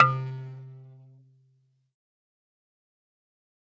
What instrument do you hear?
acoustic mallet percussion instrument